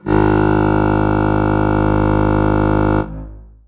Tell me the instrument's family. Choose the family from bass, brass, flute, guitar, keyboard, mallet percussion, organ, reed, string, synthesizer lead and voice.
reed